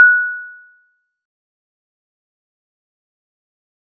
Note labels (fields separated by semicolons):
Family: mallet percussion; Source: acoustic; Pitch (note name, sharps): F#6; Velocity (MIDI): 25; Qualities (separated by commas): fast decay, percussive